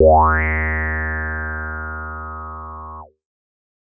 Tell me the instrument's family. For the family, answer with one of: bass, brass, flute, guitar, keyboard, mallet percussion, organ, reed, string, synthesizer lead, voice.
bass